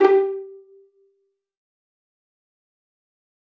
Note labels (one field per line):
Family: string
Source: acoustic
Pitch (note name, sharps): G4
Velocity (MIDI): 127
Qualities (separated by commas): fast decay, percussive, reverb